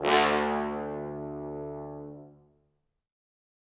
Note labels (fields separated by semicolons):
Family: brass; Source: acoustic; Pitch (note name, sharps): D2; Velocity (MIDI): 75; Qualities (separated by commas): bright, reverb